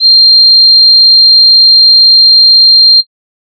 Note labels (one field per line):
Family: flute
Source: synthesizer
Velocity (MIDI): 25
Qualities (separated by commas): bright